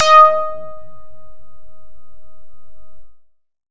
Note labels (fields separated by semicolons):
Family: bass; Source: synthesizer; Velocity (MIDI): 50; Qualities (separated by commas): distorted